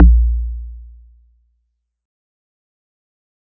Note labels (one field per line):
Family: mallet percussion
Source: acoustic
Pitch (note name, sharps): A#1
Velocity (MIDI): 50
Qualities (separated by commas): dark, fast decay